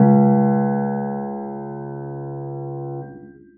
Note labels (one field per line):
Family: keyboard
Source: acoustic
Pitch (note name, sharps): C#2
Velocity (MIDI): 25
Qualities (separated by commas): reverb